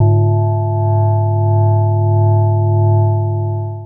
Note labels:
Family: mallet percussion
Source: synthesizer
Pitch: G#2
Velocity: 127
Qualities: long release, multiphonic

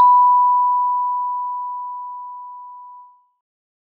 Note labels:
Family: mallet percussion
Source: acoustic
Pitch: B5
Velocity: 75

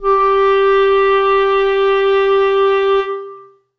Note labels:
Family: reed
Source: acoustic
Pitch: G4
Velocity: 50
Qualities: long release, reverb

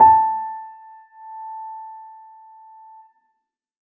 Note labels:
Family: keyboard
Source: acoustic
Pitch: A5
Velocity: 50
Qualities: dark

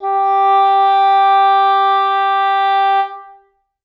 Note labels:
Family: reed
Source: acoustic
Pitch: G4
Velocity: 75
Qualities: reverb

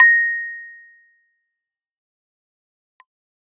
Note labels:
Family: keyboard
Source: electronic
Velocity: 25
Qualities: fast decay

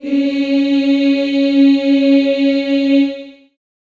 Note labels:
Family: voice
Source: acoustic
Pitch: C#4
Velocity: 127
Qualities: reverb

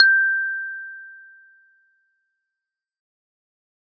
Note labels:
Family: keyboard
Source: electronic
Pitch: G6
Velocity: 50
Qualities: fast decay

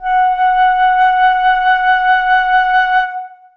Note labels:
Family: flute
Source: acoustic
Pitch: F#5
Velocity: 25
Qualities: long release, reverb

